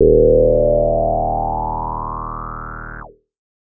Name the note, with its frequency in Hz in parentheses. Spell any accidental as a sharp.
D#1 (38.89 Hz)